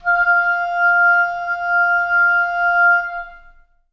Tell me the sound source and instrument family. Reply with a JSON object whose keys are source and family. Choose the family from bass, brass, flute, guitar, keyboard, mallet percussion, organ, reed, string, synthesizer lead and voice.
{"source": "acoustic", "family": "reed"}